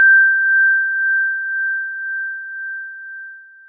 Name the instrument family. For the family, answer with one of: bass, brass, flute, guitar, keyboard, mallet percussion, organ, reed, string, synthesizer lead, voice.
mallet percussion